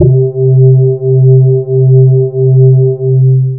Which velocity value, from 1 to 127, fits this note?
50